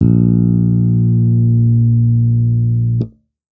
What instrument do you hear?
electronic bass